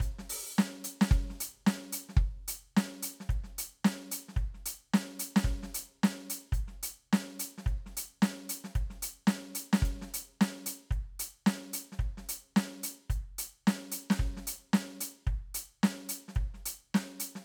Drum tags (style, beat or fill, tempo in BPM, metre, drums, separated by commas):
swing, beat, 110 BPM, 4/4, closed hi-hat, open hi-hat, hi-hat pedal, snare, kick